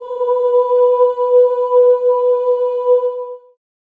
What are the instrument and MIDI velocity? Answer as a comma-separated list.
acoustic voice, 50